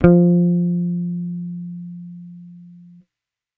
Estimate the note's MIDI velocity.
25